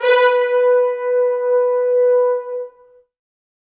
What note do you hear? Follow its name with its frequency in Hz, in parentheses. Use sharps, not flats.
B4 (493.9 Hz)